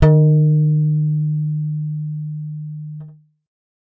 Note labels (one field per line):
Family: bass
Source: synthesizer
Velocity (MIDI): 127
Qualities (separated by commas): dark